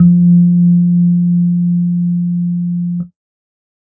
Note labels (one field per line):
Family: keyboard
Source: electronic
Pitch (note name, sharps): F3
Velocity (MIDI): 25